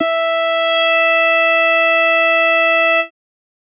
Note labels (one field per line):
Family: bass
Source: synthesizer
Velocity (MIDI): 127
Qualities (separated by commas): bright, distorted